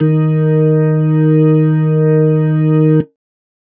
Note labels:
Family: organ; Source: electronic; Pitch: D#3; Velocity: 50

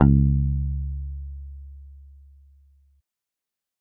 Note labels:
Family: guitar; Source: electronic; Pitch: C#2; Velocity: 127

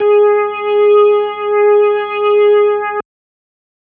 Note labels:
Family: organ; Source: electronic; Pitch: G#4; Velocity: 127; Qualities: distorted

